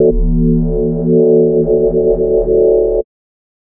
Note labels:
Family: mallet percussion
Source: synthesizer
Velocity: 75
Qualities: multiphonic, non-linear envelope

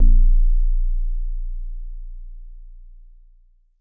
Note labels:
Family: guitar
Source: synthesizer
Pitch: A#0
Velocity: 25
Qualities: dark

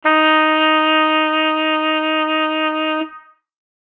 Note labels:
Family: brass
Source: acoustic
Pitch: D#4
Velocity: 50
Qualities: distorted

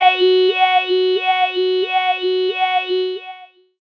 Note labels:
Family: voice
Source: synthesizer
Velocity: 50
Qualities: long release, non-linear envelope, tempo-synced

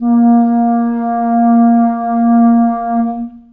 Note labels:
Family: reed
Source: acoustic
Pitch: A#3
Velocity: 50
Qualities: dark, long release, reverb

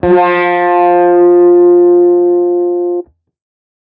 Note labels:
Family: guitar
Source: electronic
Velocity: 127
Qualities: bright, distorted, non-linear envelope

